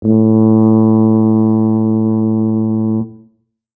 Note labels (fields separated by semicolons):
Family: brass; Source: acoustic; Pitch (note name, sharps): A2; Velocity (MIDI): 50; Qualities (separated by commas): dark